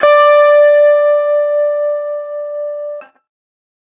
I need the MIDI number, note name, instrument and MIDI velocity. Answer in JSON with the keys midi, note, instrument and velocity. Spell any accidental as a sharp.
{"midi": 74, "note": "D5", "instrument": "electronic guitar", "velocity": 50}